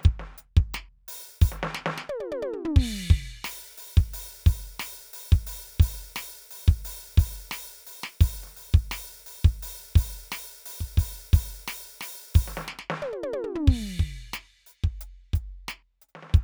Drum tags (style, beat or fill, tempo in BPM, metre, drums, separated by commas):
rock, beat, 88 BPM, 4/4, crash, closed hi-hat, open hi-hat, hi-hat pedal, snare, high tom, mid tom, floor tom, kick